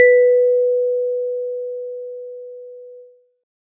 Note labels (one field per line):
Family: mallet percussion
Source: acoustic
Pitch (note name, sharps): B4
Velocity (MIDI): 50